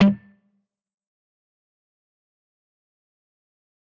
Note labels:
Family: guitar; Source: electronic; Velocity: 25; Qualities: fast decay, percussive

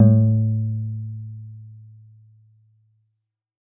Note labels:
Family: guitar; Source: synthesizer; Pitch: A2; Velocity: 75; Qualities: dark

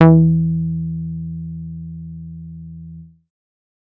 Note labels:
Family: bass; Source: synthesizer; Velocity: 100; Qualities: dark

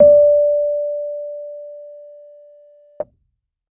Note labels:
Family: keyboard; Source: electronic; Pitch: D5; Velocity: 50

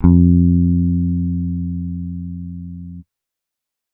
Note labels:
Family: bass; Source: electronic; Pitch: F2; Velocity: 50

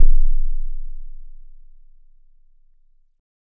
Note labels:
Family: keyboard; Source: electronic; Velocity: 25

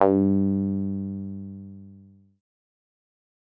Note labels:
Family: synthesizer lead; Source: synthesizer; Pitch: G2; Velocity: 25; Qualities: distorted, fast decay

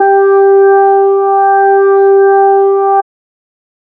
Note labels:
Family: organ; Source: electronic; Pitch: G4; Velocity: 50

